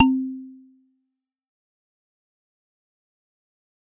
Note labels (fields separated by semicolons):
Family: mallet percussion; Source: acoustic; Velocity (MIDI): 100; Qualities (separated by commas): fast decay, percussive